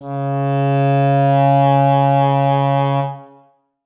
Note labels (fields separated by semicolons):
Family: reed; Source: acoustic; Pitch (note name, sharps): C#3; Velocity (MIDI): 127; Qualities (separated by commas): reverb